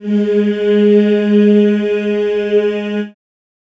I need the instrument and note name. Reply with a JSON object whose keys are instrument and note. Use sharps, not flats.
{"instrument": "acoustic voice", "note": "G#3"}